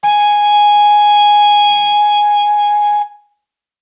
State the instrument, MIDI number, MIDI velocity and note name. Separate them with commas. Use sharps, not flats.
acoustic brass instrument, 80, 25, G#5